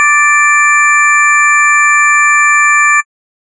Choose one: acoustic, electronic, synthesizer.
electronic